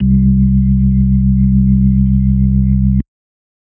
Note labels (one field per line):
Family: organ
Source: electronic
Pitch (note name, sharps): C2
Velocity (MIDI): 75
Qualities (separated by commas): dark